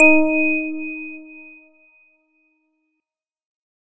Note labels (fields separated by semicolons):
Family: organ; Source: electronic; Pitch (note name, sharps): D#4; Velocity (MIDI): 100